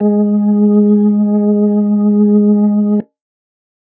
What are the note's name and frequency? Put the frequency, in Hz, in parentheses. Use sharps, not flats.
G#3 (207.7 Hz)